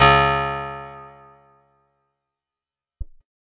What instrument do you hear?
acoustic guitar